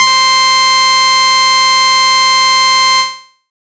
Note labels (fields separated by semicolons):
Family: bass; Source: synthesizer; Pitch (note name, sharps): C6; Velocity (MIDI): 25; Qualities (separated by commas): bright, distorted